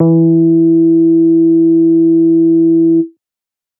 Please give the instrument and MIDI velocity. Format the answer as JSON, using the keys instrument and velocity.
{"instrument": "synthesizer bass", "velocity": 75}